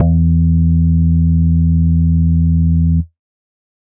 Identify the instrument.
electronic organ